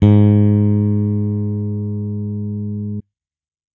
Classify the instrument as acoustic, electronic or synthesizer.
electronic